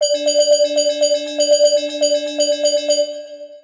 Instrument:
synthesizer mallet percussion instrument